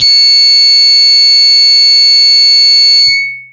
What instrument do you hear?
electronic guitar